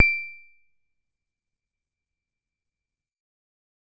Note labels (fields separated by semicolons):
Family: keyboard; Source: electronic; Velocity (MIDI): 25; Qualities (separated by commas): fast decay, percussive, reverb